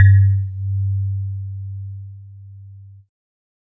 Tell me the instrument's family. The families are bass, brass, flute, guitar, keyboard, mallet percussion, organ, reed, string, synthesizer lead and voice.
keyboard